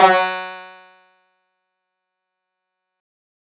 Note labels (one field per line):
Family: guitar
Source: synthesizer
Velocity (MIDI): 127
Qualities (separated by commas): percussive